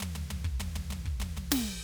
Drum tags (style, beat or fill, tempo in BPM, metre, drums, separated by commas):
Purdie shuffle, fill, 130 BPM, 4/4, crash, hi-hat pedal, snare, high tom, floor tom, kick